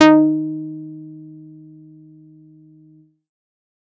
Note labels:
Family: bass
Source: synthesizer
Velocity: 127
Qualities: distorted

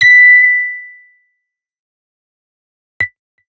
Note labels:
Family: guitar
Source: electronic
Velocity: 75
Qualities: distorted, fast decay

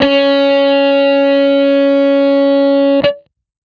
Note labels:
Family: guitar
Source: electronic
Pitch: C#4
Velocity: 25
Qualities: distorted

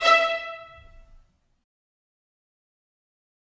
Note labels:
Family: string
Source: acoustic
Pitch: E5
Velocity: 25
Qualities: fast decay, reverb

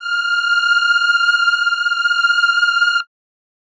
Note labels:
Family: reed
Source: acoustic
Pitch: F6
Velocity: 127

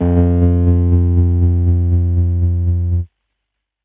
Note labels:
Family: keyboard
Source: electronic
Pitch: F2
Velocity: 75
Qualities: distorted, tempo-synced

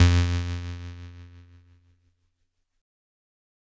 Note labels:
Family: keyboard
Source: electronic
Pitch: F2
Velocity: 50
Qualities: bright, distorted

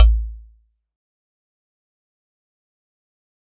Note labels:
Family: mallet percussion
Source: acoustic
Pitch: A1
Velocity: 50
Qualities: fast decay, percussive

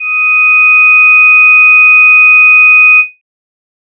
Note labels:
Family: voice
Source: synthesizer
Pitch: D#6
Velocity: 25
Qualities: bright

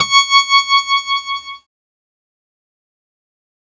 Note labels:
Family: keyboard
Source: synthesizer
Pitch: C#6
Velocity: 50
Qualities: bright, distorted, fast decay

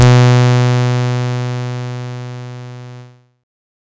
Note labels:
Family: bass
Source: synthesizer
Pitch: B2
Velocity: 25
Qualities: bright, distorted

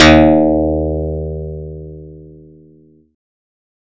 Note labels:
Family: bass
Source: synthesizer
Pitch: D#2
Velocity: 127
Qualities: bright

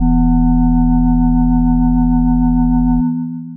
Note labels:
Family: mallet percussion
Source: electronic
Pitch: E1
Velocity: 50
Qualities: long release

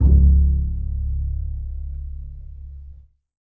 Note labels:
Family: string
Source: acoustic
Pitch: C#1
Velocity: 75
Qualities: dark, reverb

